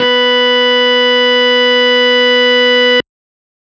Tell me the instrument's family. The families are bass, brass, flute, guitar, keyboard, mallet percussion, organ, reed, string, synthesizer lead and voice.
organ